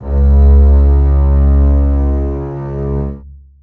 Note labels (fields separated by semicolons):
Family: string; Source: acoustic; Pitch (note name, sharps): C#2; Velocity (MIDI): 50; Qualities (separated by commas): long release, reverb